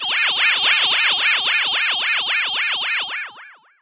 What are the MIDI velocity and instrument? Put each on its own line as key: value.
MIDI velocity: 75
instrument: synthesizer voice